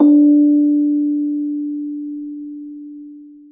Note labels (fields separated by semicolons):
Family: mallet percussion; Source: acoustic; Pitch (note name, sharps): D4; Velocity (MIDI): 25; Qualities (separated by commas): dark, long release, reverb